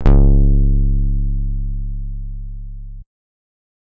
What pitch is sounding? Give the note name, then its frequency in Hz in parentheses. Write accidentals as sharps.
C#1 (34.65 Hz)